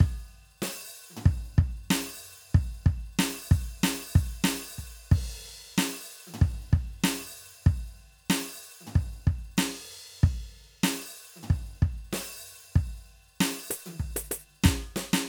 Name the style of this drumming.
rock